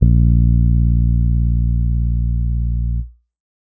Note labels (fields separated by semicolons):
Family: keyboard; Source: electronic; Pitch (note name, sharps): A#1; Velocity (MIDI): 50; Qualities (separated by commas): dark, distorted